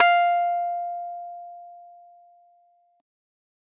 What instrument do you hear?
electronic keyboard